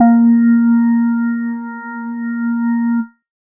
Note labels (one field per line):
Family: organ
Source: electronic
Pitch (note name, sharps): A#3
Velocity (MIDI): 75